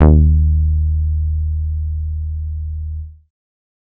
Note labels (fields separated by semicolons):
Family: bass; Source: synthesizer; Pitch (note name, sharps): D#2; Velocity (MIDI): 100; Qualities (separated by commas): dark